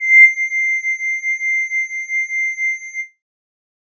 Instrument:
synthesizer flute